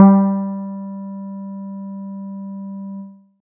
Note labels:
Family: guitar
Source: synthesizer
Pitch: G3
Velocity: 75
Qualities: dark

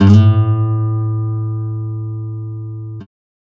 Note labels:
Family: guitar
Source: electronic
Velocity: 127

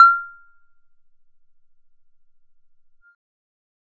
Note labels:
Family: bass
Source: synthesizer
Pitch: F6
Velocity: 50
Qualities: percussive

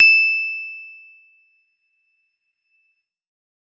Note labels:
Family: keyboard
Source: electronic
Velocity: 100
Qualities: bright

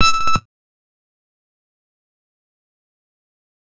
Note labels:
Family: bass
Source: synthesizer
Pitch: E6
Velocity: 127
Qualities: fast decay, percussive

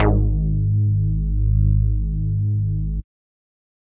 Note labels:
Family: bass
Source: synthesizer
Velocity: 127

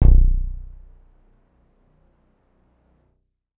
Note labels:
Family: keyboard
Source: electronic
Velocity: 75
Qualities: dark, reverb

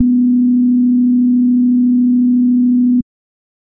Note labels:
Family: bass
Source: synthesizer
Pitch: B3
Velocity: 50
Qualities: dark

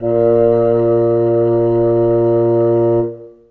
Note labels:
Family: reed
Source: acoustic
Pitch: A#2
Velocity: 25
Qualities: reverb

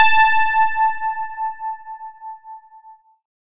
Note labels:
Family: keyboard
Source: electronic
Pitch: A5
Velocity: 127

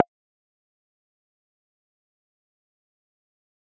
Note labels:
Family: guitar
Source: electronic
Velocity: 25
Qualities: fast decay, percussive

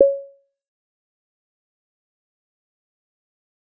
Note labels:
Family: bass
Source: synthesizer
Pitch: C#5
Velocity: 25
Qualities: dark, fast decay, percussive

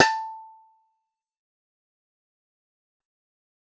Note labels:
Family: guitar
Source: synthesizer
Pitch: A5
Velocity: 25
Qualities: fast decay, percussive

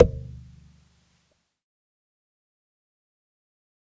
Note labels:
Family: string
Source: acoustic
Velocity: 25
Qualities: fast decay, percussive, reverb

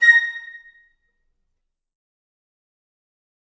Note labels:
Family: reed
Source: acoustic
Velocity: 25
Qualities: fast decay, percussive, reverb

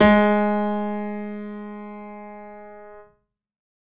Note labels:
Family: keyboard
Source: acoustic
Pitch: G#3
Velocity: 127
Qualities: reverb

